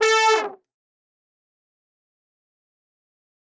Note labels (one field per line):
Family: brass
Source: acoustic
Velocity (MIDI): 127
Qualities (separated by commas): bright, fast decay, reverb